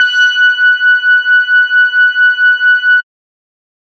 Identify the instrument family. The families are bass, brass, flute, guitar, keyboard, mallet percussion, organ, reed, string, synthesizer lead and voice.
bass